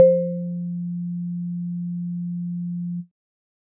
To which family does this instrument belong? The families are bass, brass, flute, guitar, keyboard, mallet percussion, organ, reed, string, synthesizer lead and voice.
keyboard